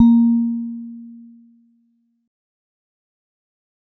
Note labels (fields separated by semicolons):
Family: mallet percussion; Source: acoustic; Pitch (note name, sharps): A#3; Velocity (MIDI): 50; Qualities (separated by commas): fast decay